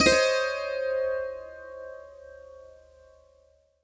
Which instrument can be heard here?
acoustic guitar